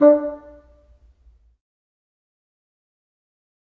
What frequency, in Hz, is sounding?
293.7 Hz